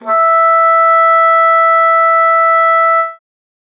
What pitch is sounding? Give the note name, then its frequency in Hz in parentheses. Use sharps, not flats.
E5 (659.3 Hz)